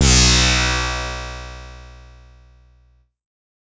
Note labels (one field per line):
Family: bass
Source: synthesizer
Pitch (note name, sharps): B1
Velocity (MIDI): 75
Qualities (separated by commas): bright, distorted